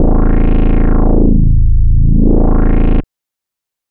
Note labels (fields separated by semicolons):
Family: bass; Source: synthesizer; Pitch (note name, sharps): A0; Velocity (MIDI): 127; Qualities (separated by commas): distorted